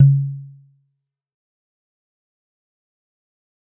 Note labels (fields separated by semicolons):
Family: mallet percussion; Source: acoustic; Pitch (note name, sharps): C#3; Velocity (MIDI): 50; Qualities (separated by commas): dark, fast decay, percussive